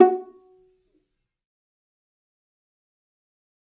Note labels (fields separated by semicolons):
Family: string; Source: acoustic; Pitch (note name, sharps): F#4; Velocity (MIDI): 50; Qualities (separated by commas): dark, fast decay, percussive, reverb